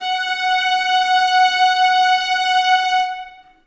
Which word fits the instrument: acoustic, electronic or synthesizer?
acoustic